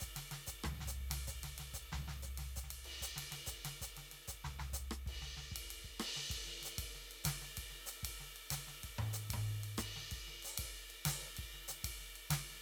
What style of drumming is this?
Brazilian baião